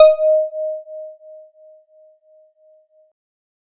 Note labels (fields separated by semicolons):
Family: keyboard; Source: electronic; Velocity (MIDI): 50